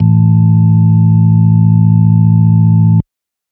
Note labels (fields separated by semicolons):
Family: organ; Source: electronic; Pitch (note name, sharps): A1; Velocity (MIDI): 127; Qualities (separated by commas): dark